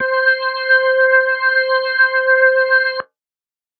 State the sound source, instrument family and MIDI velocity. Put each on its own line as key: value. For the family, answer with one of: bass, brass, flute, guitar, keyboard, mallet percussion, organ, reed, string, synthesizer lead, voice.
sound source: electronic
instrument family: organ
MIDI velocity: 100